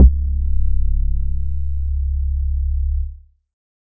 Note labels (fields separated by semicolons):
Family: bass; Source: synthesizer; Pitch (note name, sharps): C#1; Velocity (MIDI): 25; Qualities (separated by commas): distorted